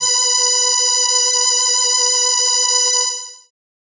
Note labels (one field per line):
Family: keyboard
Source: synthesizer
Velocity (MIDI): 75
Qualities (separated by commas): bright